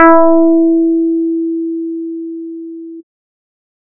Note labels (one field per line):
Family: bass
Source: synthesizer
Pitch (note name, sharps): E4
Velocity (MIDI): 75